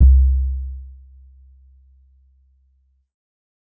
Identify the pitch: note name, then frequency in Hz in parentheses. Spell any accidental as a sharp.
C2 (65.41 Hz)